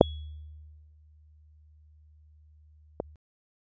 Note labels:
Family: keyboard; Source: electronic; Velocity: 50; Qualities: dark

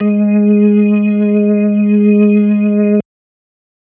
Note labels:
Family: organ; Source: electronic; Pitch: G#3; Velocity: 75

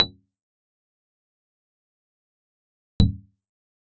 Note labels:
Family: guitar; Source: acoustic; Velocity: 100; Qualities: percussive

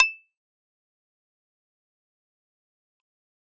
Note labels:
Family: keyboard; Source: electronic; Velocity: 100; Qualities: fast decay, percussive

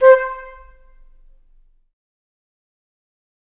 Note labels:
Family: flute; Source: acoustic; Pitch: C5; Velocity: 127; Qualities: fast decay, percussive, reverb

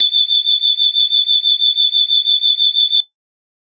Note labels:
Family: organ; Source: electronic; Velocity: 75; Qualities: bright

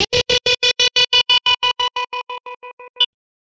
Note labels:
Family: guitar; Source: electronic; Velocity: 127; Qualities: bright, distorted, tempo-synced

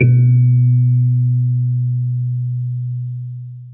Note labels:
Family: mallet percussion; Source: acoustic; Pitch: B2; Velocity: 127; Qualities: dark, long release, reverb

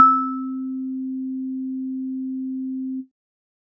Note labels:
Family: keyboard; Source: electronic; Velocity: 100

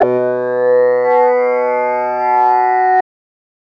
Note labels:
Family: voice; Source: synthesizer; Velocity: 25; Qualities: distorted

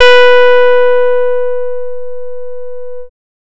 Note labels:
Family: bass; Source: synthesizer; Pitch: B4; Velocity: 127; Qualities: distorted

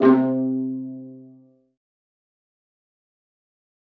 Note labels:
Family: string; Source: acoustic; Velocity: 100; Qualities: dark, fast decay, reverb

